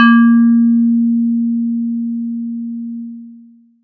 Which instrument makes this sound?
electronic mallet percussion instrument